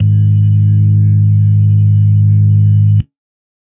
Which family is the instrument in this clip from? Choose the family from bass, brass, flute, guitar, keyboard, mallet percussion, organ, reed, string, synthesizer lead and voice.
organ